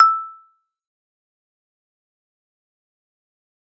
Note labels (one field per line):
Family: mallet percussion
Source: acoustic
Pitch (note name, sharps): E6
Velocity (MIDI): 100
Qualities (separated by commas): fast decay, percussive